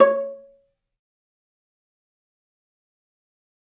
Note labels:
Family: string; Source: acoustic; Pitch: C#5; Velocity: 25; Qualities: dark, fast decay, percussive, reverb

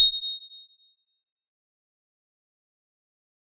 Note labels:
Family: mallet percussion; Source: acoustic; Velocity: 100; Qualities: bright, fast decay

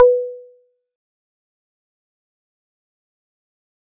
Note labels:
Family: mallet percussion; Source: acoustic; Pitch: B4; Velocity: 50; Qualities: fast decay, percussive

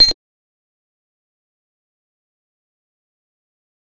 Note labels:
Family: bass; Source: synthesizer; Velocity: 50; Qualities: bright, distorted, fast decay, percussive

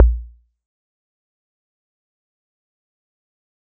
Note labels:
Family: mallet percussion; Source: acoustic; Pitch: A#1; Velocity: 75; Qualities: fast decay, percussive

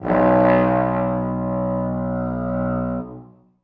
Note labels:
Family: brass; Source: acoustic; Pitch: B1; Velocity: 25; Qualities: bright, reverb

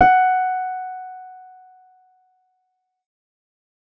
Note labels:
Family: keyboard; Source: synthesizer; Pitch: F#5; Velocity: 75

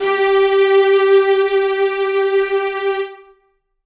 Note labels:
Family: string; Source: acoustic; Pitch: G4; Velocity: 127; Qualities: reverb

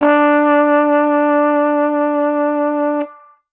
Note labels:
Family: brass; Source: acoustic; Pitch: D4; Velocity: 75

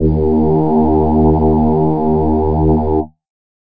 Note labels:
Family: voice; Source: synthesizer; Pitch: D#2; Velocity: 25; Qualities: multiphonic

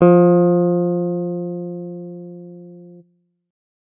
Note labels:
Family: guitar; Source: electronic; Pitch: F3; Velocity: 25

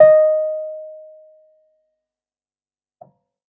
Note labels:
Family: keyboard; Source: electronic; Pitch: D#5; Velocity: 75; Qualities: fast decay

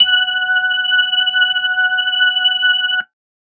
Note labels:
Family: organ; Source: electronic; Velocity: 75

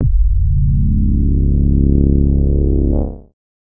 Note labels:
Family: bass; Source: synthesizer; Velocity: 127; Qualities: distorted, multiphonic

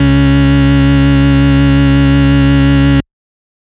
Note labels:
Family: organ; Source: electronic; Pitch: C#2; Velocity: 25; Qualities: bright, distorted

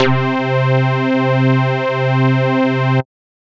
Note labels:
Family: bass; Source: synthesizer; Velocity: 127

